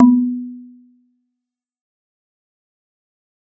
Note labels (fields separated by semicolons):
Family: mallet percussion; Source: acoustic; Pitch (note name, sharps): B3; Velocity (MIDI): 127; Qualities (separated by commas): fast decay, percussive